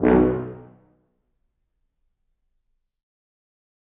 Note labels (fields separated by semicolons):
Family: brass; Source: acoustic; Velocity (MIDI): 127; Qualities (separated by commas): dark, percussive, reverb